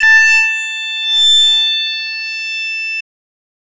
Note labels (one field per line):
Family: voice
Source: synthesizer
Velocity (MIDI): 50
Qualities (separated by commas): bright, distorted